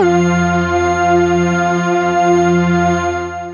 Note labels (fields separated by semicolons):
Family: synthesizer lead; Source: synthesizer; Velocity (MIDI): 127; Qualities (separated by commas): long release